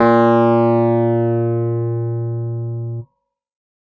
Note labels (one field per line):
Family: keyboard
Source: electronic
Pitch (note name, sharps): A#2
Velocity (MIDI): 127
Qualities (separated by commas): distorted